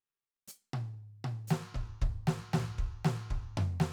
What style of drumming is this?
rock